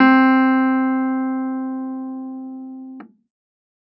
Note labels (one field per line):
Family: keyboard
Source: electronic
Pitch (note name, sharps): C4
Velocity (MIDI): 50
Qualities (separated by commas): distorted